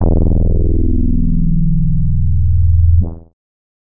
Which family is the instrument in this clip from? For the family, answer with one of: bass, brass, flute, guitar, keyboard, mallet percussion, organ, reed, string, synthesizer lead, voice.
bass